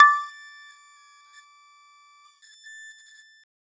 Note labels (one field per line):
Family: mallet percussion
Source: acoustic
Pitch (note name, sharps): D6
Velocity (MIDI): 50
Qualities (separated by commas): multiphonic, percussive